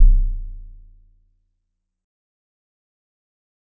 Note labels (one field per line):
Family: mallet percussion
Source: acoustic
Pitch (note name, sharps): C1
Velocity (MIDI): 25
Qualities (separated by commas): dark, fast decay, percussive